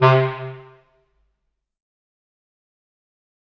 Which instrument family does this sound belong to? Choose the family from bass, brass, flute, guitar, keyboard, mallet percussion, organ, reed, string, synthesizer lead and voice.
reed